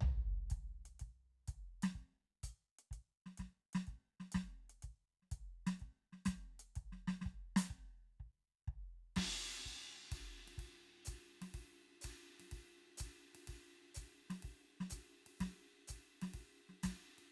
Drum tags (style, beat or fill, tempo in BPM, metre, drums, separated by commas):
jazz, beat, 125 BPM, 4/4, ride, closed hi-hat, hi-hat pedal, snare, floor tom, kick